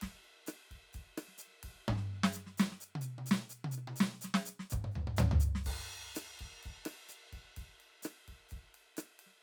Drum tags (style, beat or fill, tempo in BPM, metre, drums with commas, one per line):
bossa nova
beat
127 BPM
4/4
crash, ride, hi-hat pedal, snare, cross-stick, high tom, mid tom, floor tom, kick